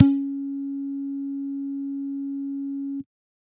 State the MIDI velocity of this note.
127